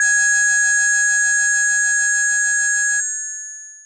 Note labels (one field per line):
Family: mallet percussion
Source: electronic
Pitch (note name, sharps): G#6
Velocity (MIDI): 50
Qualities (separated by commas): bright, long release